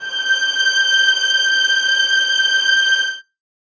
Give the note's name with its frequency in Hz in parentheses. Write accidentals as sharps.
G6 (1568 Hz)